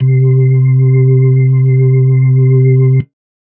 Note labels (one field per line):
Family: organ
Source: electronic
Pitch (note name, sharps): C3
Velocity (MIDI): 25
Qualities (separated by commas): dark